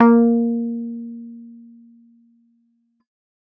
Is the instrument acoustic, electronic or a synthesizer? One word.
electronic